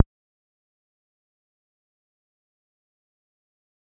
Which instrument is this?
synthesizer bass